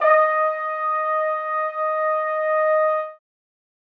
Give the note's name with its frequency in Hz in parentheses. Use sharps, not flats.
D#5 (622.3 Hz)